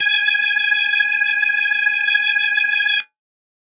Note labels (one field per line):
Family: organ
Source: electronic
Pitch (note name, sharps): G#5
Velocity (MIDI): 75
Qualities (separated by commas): reverb